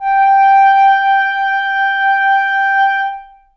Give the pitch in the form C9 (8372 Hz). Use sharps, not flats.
G5 (784 Hz)